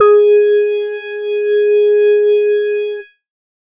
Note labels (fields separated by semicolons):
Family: organ; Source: electronic; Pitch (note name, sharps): G#4; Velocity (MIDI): 25